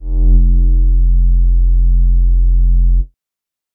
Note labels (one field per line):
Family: bass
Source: synthesizer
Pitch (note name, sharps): F1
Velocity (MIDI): 75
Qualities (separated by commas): dark